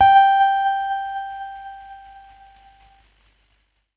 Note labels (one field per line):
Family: keyboard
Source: electronic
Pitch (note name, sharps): G5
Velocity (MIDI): 25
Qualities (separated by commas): distorted, tempo-synced